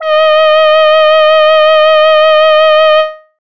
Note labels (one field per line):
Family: voice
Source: synthesizer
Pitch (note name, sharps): D#5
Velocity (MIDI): 50